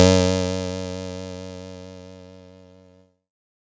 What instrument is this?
electronic keyboard